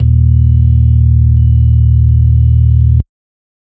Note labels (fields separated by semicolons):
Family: organ; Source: electronic; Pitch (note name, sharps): D#1; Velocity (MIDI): 100; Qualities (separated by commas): dark